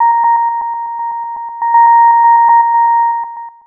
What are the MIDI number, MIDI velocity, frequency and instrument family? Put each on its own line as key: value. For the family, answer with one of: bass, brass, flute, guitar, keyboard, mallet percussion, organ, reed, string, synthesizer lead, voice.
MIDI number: 82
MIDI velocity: 127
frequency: 932.3 Hz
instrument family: synthesizer lead